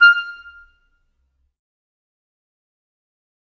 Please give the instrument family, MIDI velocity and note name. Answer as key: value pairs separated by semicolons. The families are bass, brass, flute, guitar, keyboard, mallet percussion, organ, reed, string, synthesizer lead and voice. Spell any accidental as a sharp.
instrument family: reed; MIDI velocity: 50; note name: F6